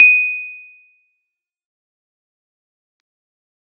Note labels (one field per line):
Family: keyboard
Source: electronic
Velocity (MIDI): 50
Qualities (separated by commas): bright, fast decay, percussive